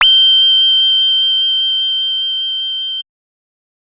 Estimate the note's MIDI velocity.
50